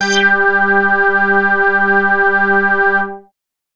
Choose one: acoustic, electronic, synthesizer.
synthesizer